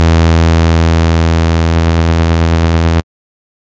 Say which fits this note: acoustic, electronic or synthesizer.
synthesizer